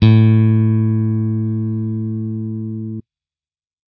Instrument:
electronic bass